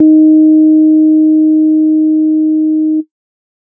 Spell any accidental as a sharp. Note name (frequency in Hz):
D#4 (311.1 Hz)